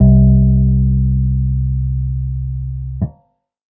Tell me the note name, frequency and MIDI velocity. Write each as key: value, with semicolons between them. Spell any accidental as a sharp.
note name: C2; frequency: 65.41 Hz; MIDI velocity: 25